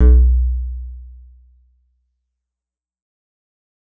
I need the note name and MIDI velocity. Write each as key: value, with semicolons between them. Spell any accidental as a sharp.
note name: B1; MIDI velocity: 50